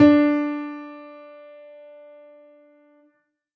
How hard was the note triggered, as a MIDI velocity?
100